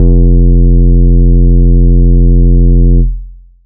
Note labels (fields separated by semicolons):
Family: bass; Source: synthesizer; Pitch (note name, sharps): F1; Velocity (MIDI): 100; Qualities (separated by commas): long release